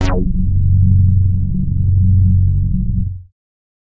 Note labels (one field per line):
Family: bass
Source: synthesizer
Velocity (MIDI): 100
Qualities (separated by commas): distorted